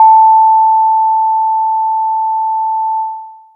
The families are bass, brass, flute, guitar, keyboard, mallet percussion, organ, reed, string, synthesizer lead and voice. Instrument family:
mallet percussion